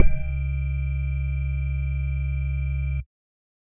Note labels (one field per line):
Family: bass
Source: synthesizer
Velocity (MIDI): 50